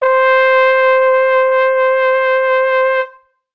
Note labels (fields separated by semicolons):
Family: brass; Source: acoustic; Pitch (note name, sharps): C5; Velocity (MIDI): 75